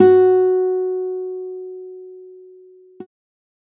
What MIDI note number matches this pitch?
66